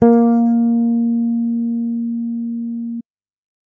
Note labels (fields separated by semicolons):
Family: bass; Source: electronic; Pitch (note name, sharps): A#3; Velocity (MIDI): 100